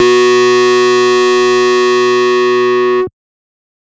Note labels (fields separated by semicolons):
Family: bass; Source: synthesizer; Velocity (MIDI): 50; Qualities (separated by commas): bright, distorted, multiphonic